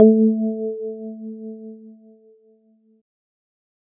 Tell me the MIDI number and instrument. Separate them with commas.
57, electronic keyboard